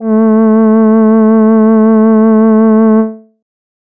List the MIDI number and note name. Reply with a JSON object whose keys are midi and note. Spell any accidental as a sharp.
{"midi": 57, "note": "A3"}